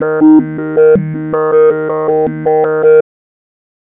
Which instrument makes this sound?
synthesizer bass